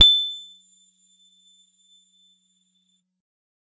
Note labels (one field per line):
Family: guitar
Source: electronic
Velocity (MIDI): 75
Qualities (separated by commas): bright, percussive